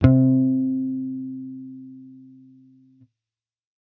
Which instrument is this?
electronic bass